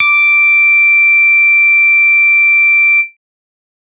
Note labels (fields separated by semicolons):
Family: bass; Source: synthesizer; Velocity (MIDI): 75